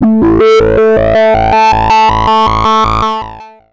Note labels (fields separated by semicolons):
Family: bass; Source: synthesizer; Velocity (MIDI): 127; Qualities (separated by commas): distorted, long release, multiphonic, tempo-synced